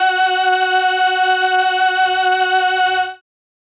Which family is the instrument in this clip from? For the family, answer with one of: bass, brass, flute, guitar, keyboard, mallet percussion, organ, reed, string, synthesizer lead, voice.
keyboard